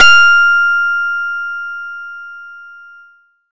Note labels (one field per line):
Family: guitar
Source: acoustic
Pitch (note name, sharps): F6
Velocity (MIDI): 100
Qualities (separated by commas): bright